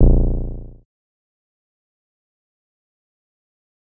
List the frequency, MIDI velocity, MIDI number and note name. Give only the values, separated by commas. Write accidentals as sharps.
29.14 Hz, 100, 22, A#0